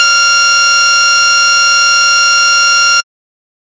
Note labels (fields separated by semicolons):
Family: bass; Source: synthesizer; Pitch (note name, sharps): F6; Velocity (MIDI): 127; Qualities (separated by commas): bright, distorted